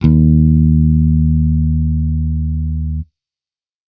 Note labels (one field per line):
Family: bass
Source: electronic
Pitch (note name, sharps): D#2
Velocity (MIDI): 127